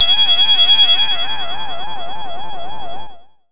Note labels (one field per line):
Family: bass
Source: synthesizer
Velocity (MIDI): 100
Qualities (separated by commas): bright, distorted